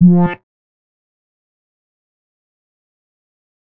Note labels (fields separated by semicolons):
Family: bass; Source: synthesizer; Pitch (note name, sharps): F3; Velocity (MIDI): 25; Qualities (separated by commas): fast decay, percussive